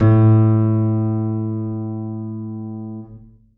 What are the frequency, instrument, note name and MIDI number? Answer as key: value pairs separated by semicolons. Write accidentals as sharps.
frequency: 110 Hz; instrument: acoustic keyboard; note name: A2; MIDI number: 45